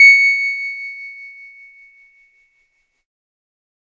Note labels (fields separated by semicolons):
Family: keyboard; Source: electronic; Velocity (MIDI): 75